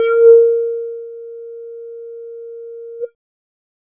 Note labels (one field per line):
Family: bass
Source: synthesizer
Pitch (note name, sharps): A#4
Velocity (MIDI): 50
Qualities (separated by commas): dark, distorted